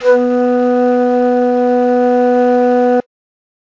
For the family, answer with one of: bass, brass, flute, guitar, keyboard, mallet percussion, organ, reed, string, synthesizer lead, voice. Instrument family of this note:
flute